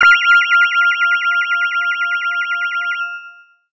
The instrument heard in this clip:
electronic organ